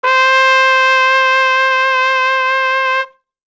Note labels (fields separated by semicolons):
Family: brass; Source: acoustic; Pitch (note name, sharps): C5; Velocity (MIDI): 127